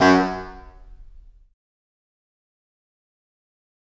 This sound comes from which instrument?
acoustic reed instrument